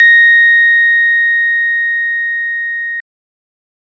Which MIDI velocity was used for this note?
75